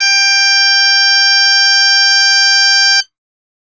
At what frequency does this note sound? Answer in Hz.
784 Hz